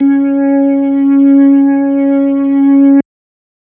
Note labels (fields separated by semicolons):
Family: organ; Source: electronic; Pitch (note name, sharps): C#4; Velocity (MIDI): 127; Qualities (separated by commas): distorted